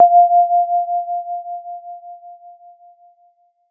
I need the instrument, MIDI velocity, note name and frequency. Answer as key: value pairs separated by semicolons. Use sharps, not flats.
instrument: electronic keyboard; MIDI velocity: 127; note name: F5; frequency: 698.5 Hz